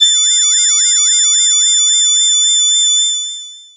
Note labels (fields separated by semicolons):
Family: voice; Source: synthesizer; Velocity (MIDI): 50; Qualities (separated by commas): bright, distorted, long release